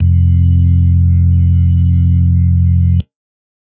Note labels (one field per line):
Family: organ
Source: electronic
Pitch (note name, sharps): F1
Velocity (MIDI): 25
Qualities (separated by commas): dark